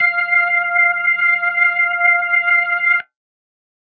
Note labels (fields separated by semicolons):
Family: organ; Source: electronic; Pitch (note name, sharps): F5; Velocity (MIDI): 100